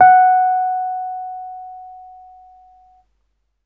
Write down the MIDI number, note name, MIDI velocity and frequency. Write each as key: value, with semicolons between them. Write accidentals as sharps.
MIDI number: 78; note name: F#5; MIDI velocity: 75; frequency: 740 Hz